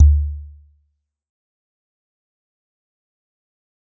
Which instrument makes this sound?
acoustic mallet percussion instrument